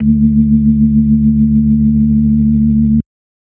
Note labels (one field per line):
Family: organ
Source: electronic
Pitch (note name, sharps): D2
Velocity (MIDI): 25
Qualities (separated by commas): dark